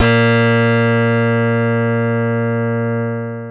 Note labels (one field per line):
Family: keyboard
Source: electronic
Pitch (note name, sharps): A#2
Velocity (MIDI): 100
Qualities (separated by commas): bright, long release